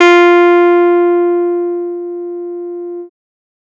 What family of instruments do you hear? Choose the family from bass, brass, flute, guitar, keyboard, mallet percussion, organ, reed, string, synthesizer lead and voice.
bass